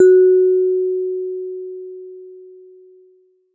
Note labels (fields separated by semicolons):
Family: mallet percussion; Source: acoustic; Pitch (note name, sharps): F#4; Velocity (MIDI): 127